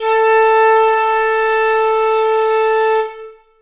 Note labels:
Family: flute; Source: acoustic; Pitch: A4; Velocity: 25; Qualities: reverb

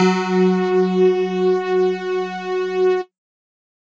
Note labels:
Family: mallet percussion; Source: electronic; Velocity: 75

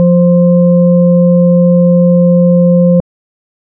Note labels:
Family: organ; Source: electronic; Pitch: F3; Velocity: 50; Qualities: dark

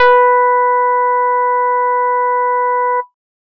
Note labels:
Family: bass; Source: synthesizer; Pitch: B4; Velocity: 50

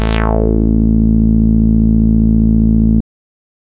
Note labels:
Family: bass; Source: synthesizer; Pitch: A1; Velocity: 100; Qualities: distorted

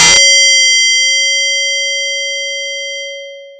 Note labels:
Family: mallet percussion; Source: acoustic; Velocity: 75; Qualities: distorted, long release

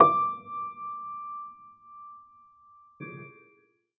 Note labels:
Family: keyboard; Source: acoustic; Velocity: 25; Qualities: reverb

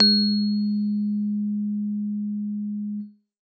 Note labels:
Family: keyboard; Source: acoustic; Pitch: G#3; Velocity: 100

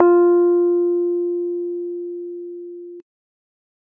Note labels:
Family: keyboard; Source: electronic; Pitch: F4; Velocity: 50

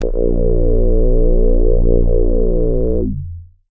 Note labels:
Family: bass; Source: synthesizer; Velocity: 127; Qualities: distorted, long release, multiphonic

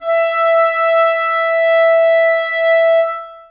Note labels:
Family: reed; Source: acoustic; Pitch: E5; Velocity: 127; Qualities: long release, reverb

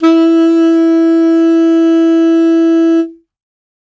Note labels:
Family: reed; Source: acoustic; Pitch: E4; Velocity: 25; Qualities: bright

